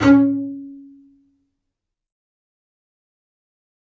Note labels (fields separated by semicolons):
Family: string; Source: acoustic; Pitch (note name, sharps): C#4; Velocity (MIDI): 127; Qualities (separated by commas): fast decay, reverb